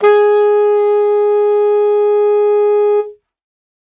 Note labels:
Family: reed; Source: acoustic; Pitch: G#4; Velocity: 25; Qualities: bright

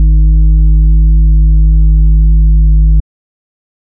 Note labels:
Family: organ; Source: electronic; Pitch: G#1; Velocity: 127; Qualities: dark

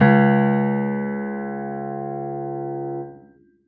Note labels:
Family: keyboard; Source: acoustic; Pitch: C#2; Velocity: 100; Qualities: reverb

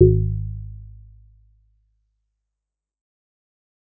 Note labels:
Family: bass; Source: synthesizer; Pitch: G#1; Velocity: 50; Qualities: dark, fast decay

